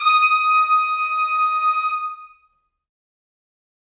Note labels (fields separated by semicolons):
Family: brass; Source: acoustic; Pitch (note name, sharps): D#6; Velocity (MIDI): 100; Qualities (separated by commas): reverb